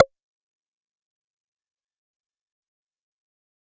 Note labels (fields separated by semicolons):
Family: bass; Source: synthesizer; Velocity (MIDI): 75; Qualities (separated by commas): distorted, fast decay, percussive